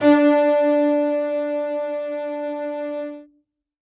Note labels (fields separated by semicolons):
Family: string; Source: acoustic; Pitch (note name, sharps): D4; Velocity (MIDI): 127; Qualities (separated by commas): reverb